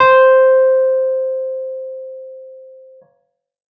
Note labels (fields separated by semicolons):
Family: keyboard; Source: electronic; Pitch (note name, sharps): C5; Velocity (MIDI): 127